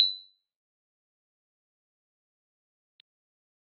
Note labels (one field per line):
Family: keyboard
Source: electronic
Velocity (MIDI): 50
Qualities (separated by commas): bright, fast decay, percussive